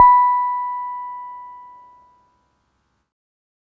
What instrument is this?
electronic keyboard